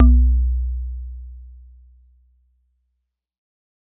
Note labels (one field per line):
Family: mallet percussion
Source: acoustic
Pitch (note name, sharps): B1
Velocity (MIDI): 50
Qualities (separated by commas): dark